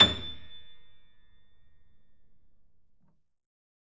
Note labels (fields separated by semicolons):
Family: keyboard; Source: acoustic; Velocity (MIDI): 75; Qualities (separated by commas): reverb